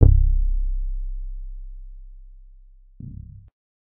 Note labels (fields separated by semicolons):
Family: guitar; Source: electronic; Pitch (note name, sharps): C1; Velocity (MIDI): 50